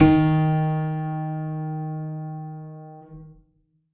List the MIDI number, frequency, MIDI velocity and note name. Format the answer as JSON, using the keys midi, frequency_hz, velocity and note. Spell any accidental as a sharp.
{"midi": 51, "frequency_hz": 155.6, "velocity": 127, "note": "D#3"}